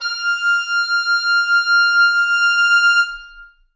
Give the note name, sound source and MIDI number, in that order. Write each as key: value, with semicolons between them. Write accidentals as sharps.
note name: F6; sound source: acoustic; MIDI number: 89